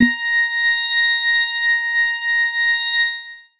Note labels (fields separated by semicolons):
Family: organ; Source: electronic; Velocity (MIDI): 75; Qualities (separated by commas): reverb